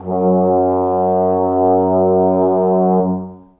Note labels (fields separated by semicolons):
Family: brass; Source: acoustic; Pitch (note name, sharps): F#2; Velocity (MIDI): 50; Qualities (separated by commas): long release, reverb